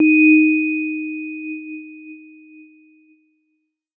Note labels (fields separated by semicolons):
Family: keyboard; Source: electronic; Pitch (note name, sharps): D#4; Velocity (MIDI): 75